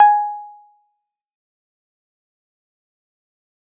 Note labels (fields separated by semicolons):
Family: keyboard; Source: electronic; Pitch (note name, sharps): G#5; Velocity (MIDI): 25; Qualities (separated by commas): fast decay, percussive